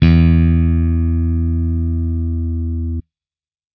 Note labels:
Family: bass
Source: electronic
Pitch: E2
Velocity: 127

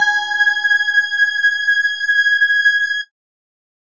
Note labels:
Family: mallet percussion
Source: electronic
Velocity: 100

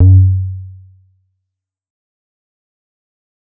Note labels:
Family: bass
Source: synthesizer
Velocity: 127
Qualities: fast decay

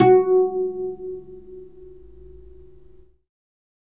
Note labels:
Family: guitar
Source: acoustic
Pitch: F#4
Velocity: 25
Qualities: reverb

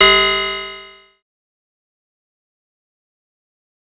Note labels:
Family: bass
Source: synthesizer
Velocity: 100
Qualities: bright, distorted, fast decay

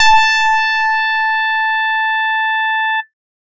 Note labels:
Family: bass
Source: synthesizer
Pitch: A5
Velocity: 127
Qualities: bright, distorted

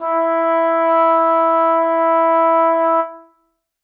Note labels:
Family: brass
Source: acoustic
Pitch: E4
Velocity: 50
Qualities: reverb

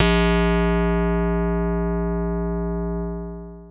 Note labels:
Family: keyboard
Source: electronic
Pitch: A#1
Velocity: 75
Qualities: distorted, long release

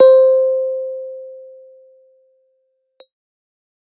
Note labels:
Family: keyboard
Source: electronic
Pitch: C5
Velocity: 25

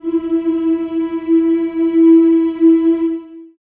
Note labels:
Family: voice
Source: acoustic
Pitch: E4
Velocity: 25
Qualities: long release, reverb

